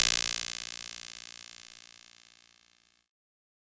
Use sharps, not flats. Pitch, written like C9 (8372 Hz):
A#1 (58.27 Hz)